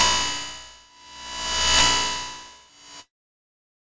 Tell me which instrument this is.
electronic guitar